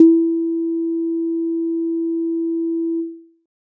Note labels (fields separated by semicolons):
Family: keyboard; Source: electronic; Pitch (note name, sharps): E4; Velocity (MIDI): 50; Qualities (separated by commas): dark